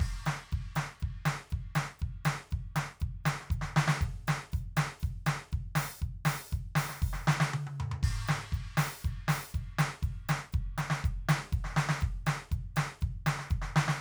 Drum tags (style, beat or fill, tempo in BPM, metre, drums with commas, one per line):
rock
beat
120 BPM
4/4
crash, closed hi-hat, open hi-hat, hi-hat pedal, snare, high tom, mid tom, kick